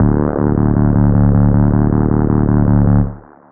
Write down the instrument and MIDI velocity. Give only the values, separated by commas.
synthesizer bass, 100